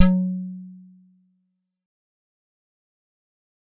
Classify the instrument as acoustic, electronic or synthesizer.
acoustic